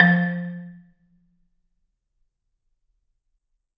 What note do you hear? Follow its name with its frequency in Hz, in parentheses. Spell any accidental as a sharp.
F3 (174.6 Hz)